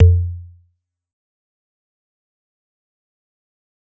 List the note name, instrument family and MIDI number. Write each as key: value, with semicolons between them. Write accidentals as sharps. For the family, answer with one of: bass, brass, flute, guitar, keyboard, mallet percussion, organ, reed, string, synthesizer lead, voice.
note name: F2; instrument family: mallet percussion; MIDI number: 41